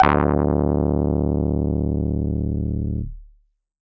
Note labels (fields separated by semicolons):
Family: keyboard; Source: electronic; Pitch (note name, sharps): D1; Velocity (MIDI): 127; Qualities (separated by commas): distorted